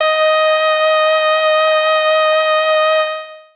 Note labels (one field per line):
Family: voice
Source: synthesizer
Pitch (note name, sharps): D#5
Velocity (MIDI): 25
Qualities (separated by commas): bright, long release